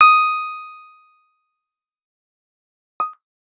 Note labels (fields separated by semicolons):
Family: guitar; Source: electronic; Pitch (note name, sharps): D#6; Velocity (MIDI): 25; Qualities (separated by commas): fast decay